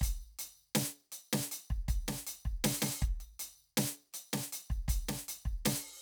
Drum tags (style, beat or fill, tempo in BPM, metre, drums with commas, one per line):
funk
beat
80 BPM
4/4
closed hi-hat, hi-hat pedal, percussion, snare, kick